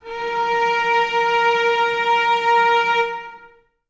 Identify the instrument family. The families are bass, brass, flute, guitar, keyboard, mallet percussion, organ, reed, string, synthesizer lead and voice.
string